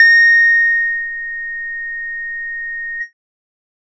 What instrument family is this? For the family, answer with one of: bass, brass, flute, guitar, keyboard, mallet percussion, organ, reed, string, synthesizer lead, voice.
bass